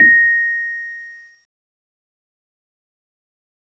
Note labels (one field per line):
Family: keyboard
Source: electronic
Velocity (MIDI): 25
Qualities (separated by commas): bright, fast decay